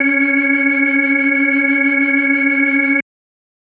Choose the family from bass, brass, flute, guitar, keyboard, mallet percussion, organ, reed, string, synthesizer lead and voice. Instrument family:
organ